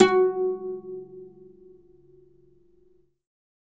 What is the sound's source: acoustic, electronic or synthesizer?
acoustic